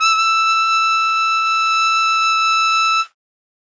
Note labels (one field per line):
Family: brass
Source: acoustic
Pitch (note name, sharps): E6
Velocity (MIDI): 25